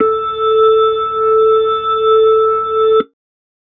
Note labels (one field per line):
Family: keyboard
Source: electronic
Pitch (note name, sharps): A4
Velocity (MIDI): 100